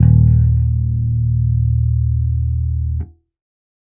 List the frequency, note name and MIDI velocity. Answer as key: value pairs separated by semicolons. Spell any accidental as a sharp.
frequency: 38.89 Hz; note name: D#1; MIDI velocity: 127